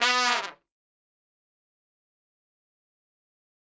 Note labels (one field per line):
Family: brass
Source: acoustic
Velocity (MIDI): 75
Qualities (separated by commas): bright, fast decay, reverb